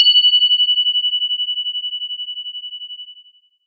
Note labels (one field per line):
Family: guitar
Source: synthesizer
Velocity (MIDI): 75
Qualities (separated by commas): bright